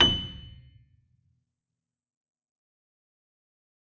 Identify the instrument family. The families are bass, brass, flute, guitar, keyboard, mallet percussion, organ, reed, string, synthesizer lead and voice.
keyboard